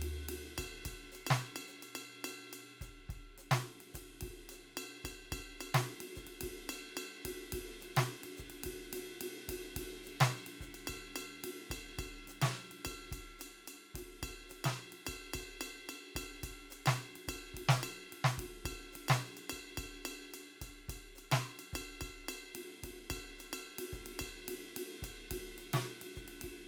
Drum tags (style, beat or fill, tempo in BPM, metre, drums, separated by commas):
ijexá, beat, 108 BPM, 4/4, ride, ride bell, closed hi-hat, hi-hat pedal, snare, kick